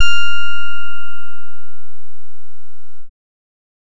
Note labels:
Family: bass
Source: synthesizer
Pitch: F6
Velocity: 75

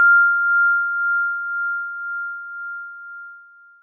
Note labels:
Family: mallet percussion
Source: acoustic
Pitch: F6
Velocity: 50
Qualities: bright, long release

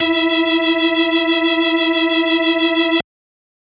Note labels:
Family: organ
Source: electronic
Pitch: E4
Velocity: 100

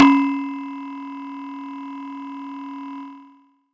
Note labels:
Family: mallet percussion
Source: acoustic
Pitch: C#4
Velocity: 100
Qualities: distorted

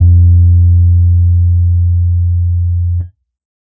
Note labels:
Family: keyboard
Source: electronic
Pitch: F2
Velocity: 50

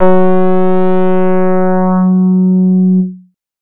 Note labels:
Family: bass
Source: synthesizer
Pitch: F#3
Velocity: 50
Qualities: distorted

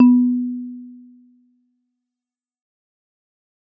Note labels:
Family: mallet percussion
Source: acoustic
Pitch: B3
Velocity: 75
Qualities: fast decay

